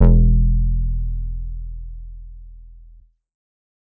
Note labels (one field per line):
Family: bass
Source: synthesizer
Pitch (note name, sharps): E1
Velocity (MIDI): 127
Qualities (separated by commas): dark